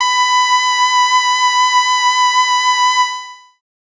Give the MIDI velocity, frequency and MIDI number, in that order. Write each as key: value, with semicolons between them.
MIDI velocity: 25; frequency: 987.8 Hz; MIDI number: 83